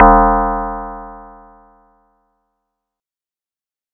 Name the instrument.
acoustic mallet percussion instrument